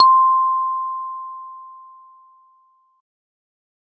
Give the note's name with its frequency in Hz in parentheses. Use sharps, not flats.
C6 (1047 Hz)